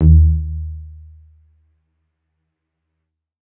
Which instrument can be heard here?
electronic keyboard